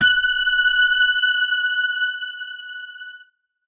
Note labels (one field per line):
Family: guitar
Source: electronic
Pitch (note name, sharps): F#6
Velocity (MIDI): 75